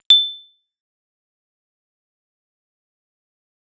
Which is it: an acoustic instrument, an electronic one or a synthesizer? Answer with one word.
synthesizer